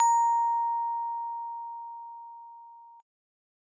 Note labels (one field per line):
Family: keyboard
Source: acoustic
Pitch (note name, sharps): A#5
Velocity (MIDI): 50